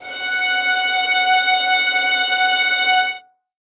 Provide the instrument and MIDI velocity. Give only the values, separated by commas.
acoustic string instrument, 25